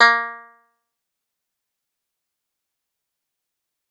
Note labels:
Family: guitar; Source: acoustic; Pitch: A#3; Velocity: 50; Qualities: fast decay, percussive

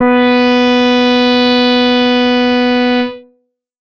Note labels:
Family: bass; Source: synthesizer; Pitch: B3; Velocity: 50; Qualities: distorted

